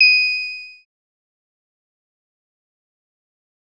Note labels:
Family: synthesizer lead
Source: synthesizer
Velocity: 50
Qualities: bright, distorted, fast decay

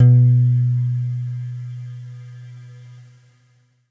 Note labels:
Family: guitar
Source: electronic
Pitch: B2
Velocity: 100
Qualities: dark

